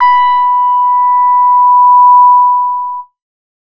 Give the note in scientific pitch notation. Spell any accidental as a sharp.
B5